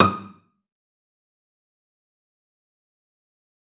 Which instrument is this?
acoustic string instrument